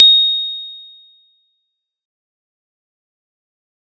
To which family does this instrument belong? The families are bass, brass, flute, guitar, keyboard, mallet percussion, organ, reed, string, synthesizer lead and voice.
mallet percussion